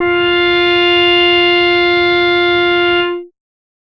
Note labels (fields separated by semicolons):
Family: bass; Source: synthesizer; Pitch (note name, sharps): F4; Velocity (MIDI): 50; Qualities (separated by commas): bright, distorted